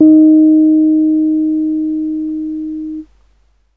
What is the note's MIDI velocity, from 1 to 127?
25